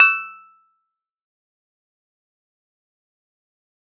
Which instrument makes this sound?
electronic keyboard